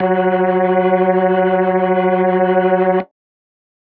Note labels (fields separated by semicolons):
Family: organ; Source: electronic; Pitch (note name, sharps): F#3; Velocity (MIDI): 75; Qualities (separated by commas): distorted